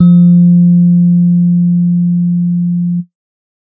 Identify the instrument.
electronic keyboard